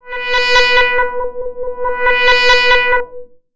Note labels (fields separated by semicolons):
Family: bass; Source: synthesizer; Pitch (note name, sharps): B4; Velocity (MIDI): 50; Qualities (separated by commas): tempo-synced